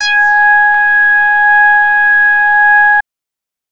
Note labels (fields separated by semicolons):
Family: bass; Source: synthesizer; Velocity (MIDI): 50; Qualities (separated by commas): distorted